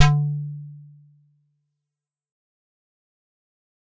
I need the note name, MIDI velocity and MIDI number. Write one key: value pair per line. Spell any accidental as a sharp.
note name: D3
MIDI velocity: 75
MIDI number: 50